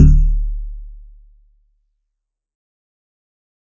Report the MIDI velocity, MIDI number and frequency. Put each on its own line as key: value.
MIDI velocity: 75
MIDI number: 26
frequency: 36.71 Hz